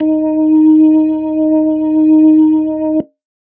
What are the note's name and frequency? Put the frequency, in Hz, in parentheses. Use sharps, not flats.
D#4 (311.1 Hz)